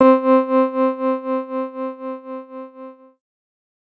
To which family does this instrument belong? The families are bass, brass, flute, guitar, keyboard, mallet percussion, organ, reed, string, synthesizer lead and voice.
keyboard